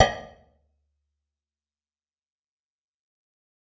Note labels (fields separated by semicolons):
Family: guitar; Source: electronic; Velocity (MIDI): 100; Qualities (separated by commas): bright, fast decay, percussive, reverb